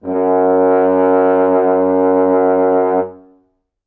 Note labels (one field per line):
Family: brass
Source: acoustic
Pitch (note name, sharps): F#2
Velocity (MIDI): 100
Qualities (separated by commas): reverb